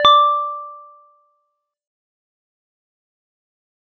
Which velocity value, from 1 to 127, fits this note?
50